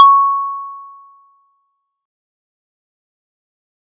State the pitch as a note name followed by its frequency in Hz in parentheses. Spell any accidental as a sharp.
C#6 (1109 Hz)